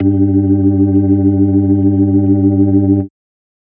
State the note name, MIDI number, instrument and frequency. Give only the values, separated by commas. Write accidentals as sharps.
G2, 43, electronic organ, 98 Hz